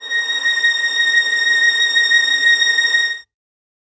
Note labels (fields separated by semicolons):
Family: string; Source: acoustic; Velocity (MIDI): 100; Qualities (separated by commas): reverb